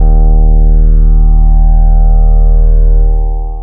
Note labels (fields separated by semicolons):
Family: bass; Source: synthesizer; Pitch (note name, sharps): D#1; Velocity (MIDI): 75; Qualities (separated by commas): long release